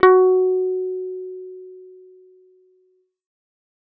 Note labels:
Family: bass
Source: synthesizer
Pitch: F#4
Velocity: 50

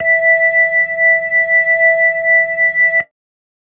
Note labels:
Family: keyboard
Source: electronic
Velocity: 50

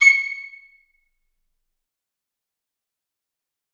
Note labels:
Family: reed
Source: acoustic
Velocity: 100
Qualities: fast decay, percussive, reverb

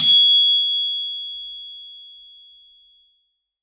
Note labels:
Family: mallet percussion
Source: acoustic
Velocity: 100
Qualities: bright, reverb

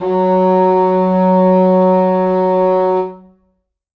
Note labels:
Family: reed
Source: acoustic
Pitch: F#3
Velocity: 75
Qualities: reverb

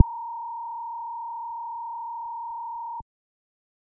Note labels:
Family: bass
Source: synthesizer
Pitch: A#5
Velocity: 50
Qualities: dark

